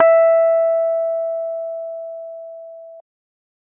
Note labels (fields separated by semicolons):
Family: keyboard; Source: electronic; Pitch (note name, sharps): E5; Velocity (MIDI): 127